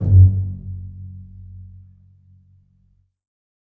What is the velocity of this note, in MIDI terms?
100